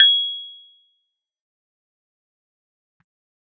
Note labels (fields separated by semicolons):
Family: keyboard; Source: electronic; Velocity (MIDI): 25; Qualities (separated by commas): bright, fast decay, percussive